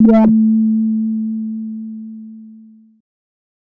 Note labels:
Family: bass; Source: synthesizer; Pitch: A3; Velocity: 75; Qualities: distorted

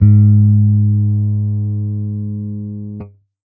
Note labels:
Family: bass; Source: electronic; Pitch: G#2; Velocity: 25

